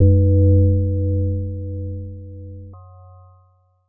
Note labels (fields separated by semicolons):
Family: mallet percussion; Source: synthesizer; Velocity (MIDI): 75; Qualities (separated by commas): multiphonic